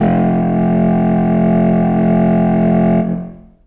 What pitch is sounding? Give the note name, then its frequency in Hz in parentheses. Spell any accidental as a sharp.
F1 (43.65 Hz)